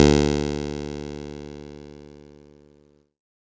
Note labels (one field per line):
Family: keyboard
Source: electronic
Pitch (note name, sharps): D2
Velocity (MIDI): 100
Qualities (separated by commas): bright, distorted